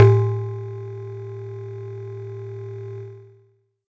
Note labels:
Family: mallet percussion; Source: acoustic; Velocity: 75; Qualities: distorted

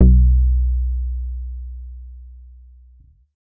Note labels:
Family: bass; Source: synthesizer; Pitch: B1; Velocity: 50; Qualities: dark

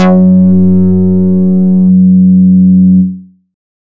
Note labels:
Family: bass; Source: synthesizer; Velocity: 75; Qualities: distorted

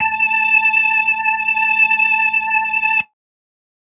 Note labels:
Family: organ; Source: electronic; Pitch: A5; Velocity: 25

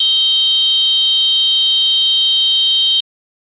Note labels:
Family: organ; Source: electronic; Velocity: 75; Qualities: bright

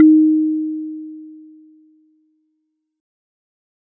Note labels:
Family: mallet percussion; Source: acoustic; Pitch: D#4; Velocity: 50

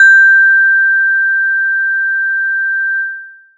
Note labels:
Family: mallet percussion; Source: acoustic; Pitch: G6; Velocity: 100; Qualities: long release

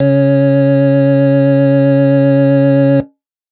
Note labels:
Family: organ; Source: electronic; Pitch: C#3; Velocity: 75

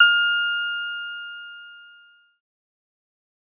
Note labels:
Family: bass; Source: synthesizer; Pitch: F6; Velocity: 75; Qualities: fast decay

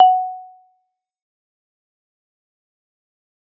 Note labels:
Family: mallet percussion; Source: acoustic; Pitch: F#5; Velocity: 50; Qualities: fast decay, percussive

